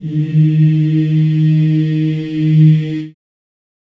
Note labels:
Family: voice; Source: acoustic; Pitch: D#3; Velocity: 50; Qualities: reverb

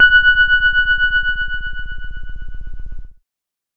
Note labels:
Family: keyboard; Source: electronic; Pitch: F#6; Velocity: 25; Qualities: dark

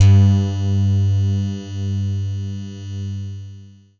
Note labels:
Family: guitar; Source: synthesizer; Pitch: G2; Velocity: 100; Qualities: long release

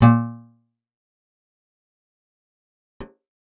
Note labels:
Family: guitar; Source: acoustic; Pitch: A#2; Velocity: 100; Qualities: fast decay, percussive, reverb

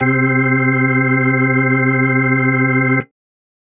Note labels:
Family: organ; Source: electronic; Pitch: C3; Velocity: 100

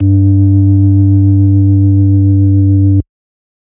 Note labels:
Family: organ; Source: electronic; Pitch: G2; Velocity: 50; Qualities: distorted

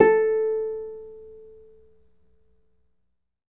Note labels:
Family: guitar; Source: acoustic; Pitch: A4; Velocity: 100; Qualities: reverb

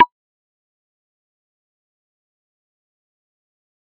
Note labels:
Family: mallet percussion; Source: acoustic; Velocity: 127; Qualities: fast decay, percussive

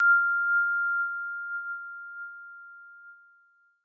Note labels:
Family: keyboard; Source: electronic; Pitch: F6; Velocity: 127; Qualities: bright

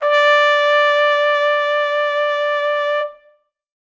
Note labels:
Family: brass; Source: acoustic; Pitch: D5; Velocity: 75

